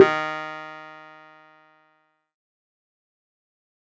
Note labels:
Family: keyboard; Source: electronic; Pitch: D#3; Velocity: 75; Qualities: distorted, fast decay

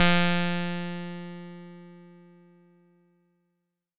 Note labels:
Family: bass; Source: synthesizer; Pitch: F3; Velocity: 50; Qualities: bright, distorted

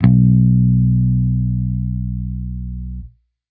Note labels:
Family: bass; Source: electronic; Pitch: B1; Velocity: 127

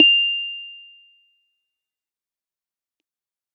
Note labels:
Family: keyboard; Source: electronic; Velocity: 50; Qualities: fast decay

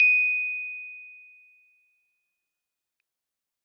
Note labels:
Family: keyboard; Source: acoustic; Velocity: 50; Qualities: bright, fast decay

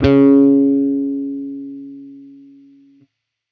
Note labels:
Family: bass; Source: electronic; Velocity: 75; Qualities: distorted

